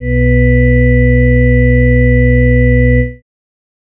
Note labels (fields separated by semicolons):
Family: organ; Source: electronic; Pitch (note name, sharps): B1; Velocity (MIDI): 100